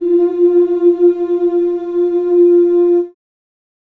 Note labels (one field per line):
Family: voice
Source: acoustic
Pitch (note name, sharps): F4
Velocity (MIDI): 25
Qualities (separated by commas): dark, reverb